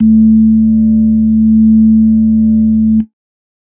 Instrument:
electronic keyboard